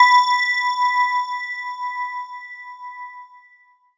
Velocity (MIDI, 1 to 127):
50